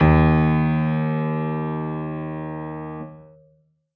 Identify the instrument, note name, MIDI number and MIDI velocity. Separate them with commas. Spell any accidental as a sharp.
acoustic keyboard, D#2, 39, 75